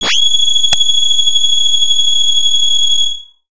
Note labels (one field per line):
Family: bass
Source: synthesizer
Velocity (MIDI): 127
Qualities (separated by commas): bright, distorted